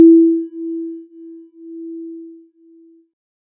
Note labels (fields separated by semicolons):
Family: keyboard; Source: synthesizer; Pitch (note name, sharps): E4; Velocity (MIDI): 100